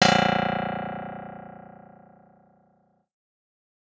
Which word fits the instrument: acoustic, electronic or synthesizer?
acoustic